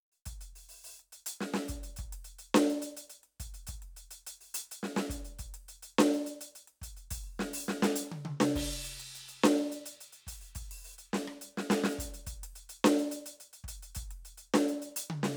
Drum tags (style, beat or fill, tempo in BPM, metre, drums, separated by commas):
rock, beat, 140 BPM, 4/4, crash, closed hi-hat, open hi-hat, hi-hat pedal, snare, cross-stick, high tom, kick